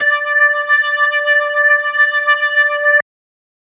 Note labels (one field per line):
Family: organ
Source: electronic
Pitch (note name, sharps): D5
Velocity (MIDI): 127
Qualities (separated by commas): distorted